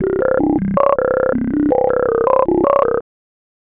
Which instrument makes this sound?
synthesizer bass